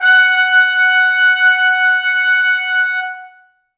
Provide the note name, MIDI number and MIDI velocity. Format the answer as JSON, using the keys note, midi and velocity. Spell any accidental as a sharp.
{"note": "F#5", "midi": 78, "velocity": 100}